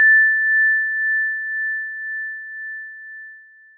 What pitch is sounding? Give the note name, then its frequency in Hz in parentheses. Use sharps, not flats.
A6 (1760 Hz)